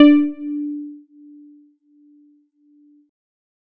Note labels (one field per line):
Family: keyboard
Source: electronic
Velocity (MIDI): 75